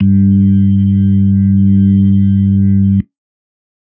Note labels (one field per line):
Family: organ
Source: electronic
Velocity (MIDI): 50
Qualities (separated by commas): dark